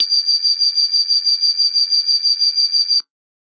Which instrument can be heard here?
electronic organ